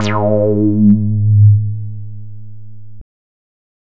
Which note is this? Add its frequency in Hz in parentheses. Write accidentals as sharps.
G#2 (103.8 Hz)